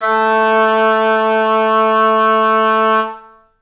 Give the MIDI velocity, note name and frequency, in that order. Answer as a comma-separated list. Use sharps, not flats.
100, A3, 220 Hz